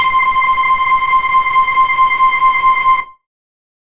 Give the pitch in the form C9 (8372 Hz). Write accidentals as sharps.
C6 (1047 Hz)